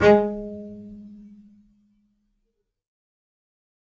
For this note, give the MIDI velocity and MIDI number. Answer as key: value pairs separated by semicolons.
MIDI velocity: 50; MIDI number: 56